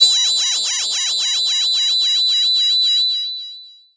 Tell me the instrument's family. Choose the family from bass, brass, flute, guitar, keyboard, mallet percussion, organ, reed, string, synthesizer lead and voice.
voice